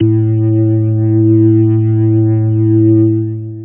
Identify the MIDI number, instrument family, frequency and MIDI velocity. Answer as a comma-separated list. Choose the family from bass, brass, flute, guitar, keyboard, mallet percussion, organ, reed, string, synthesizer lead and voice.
45, organ, 110 Hz, 50